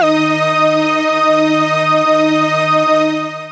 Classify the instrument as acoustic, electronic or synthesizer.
synthesizer